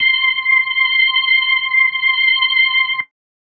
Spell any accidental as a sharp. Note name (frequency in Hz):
C6 (1047 Hz)